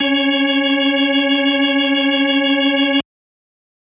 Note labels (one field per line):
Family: organ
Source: electronic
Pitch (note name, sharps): C#4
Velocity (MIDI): 50